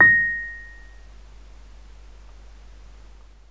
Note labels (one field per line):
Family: keyboard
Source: electronic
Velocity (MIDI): 25